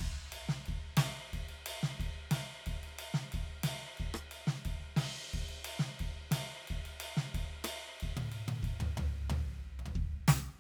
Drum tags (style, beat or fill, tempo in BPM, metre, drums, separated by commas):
reggaeton, beat, 90 BPM, 4/4, ride, percussion, snare, cross-stick, high tom, floor tom, kick